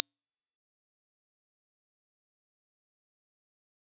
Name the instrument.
acoustic mallet percussion instrument